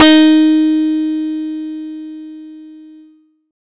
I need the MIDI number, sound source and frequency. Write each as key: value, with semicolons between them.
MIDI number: 63; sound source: acoustic; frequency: 311.1 Hz